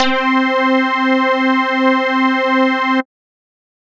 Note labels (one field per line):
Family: bass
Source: synthesizer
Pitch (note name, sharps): C4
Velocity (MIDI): 127